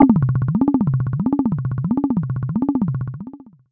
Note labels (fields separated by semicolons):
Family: voice; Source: synthesizer; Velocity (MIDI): 100; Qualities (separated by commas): long release, non-linear envelope, tempo-synced